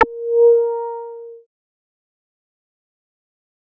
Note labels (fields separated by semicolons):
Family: bass; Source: synthesizer; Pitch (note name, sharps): A#4; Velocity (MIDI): 127; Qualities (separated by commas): fast decay